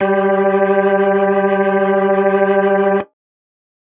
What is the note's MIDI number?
55